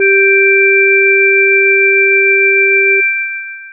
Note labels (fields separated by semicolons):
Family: mallet percussion; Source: electronic; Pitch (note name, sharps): G4; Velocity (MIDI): 50; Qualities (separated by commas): long release